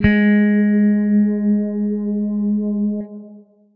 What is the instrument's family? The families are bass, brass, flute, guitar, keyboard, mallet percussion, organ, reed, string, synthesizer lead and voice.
guitar